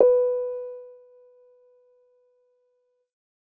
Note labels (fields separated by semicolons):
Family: keyboard; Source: electronic; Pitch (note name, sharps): B4; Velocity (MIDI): 75; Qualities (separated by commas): dark